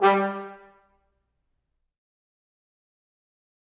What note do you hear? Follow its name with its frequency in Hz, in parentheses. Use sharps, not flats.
G3 (196 Hz)